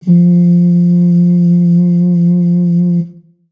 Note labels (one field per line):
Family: brass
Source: acoustic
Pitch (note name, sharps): F3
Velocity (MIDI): 25